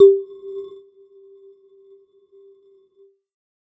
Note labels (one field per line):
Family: mallet percussion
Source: electronic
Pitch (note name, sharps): G4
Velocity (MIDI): 50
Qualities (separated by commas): non-linear envelope, percussive